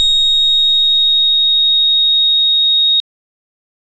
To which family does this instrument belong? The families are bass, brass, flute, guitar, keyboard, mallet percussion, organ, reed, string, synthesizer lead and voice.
organ